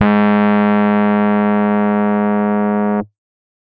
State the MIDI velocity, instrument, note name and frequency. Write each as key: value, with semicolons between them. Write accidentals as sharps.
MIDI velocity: 127; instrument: electronic keyboard; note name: G#2; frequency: 103.8 Hz